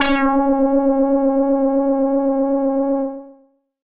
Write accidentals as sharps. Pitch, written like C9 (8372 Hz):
C#4 (277.2 Hz)